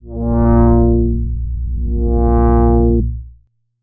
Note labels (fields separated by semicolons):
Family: bass; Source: synthesizer; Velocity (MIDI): 50; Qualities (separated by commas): distorted, tempo-synced